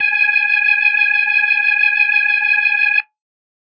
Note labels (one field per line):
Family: organ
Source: electronic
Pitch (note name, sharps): G#5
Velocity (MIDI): 25